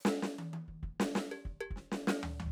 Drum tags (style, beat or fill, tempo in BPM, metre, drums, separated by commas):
rock, fill, 95 BPM, 4/4, hi-hat pedal, percussion, snare, high tom, floor tom, kick